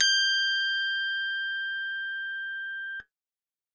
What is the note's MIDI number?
91